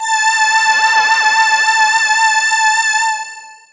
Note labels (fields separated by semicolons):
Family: voice; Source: synthesizer; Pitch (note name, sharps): A5; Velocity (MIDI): 75; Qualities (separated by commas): bright, distorted, long release